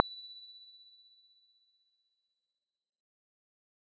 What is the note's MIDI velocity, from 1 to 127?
25